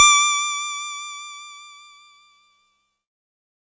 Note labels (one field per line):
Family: keyboard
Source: electronic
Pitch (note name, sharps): D6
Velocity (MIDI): 75